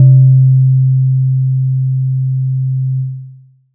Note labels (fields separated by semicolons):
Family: mallet percussion; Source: acoustic; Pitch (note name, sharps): C3; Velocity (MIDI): 25; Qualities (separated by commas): dark, long release